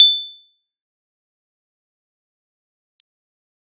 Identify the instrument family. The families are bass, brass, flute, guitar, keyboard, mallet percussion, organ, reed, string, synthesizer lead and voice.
keyboard